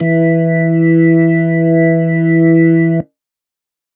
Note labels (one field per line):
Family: organ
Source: electronic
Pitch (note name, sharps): E3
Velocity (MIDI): 25